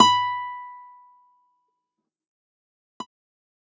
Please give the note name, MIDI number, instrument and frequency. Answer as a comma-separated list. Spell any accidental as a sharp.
B5, 83, electronic guitar, 987.8 Hz